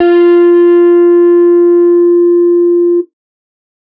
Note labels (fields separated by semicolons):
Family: guitar; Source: electronic; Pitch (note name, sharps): F4; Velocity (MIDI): 50; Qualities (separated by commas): distorted